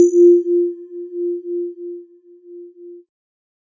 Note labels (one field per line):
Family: keyboard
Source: electronic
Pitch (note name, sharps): F4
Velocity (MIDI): 50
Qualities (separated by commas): multiphonic